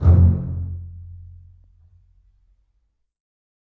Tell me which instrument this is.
acoustic string instrument